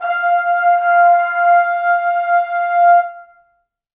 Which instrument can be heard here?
acoustic brass instrument